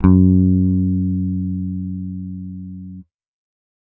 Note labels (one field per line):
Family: bass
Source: electronic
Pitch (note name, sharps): F#2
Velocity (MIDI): 100